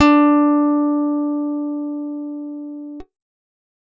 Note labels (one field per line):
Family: guitar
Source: acoustic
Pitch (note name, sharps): D4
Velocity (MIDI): 50